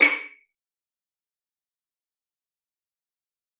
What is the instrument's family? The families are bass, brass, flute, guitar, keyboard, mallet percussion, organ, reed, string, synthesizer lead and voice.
string